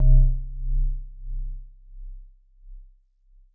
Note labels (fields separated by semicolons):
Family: mallet percussion; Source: acoustic; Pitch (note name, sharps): C1; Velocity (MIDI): 25; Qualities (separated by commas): dark, non-linear envelope